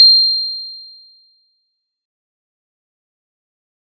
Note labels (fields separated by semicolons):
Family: mallet percussion; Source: acoustic; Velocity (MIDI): 75; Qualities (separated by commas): bright, fast decay